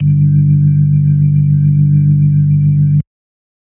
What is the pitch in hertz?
49 Hz